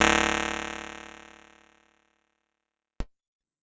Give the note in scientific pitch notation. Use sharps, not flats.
D1